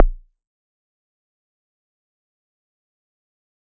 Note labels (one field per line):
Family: mallet percussion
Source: acoustic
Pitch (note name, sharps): A#0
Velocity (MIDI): 127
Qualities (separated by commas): fast decay, percussive